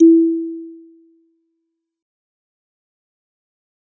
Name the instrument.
acoustic mallet percussion instrument